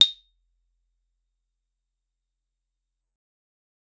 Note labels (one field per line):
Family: guitar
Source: acoustic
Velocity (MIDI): 100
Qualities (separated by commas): fast decay, percussive